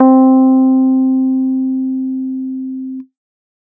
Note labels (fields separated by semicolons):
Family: keyboard; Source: electronic; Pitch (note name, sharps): C4; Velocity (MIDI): 100; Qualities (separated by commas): dark